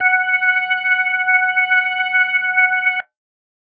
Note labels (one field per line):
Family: organ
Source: electronic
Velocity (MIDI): 127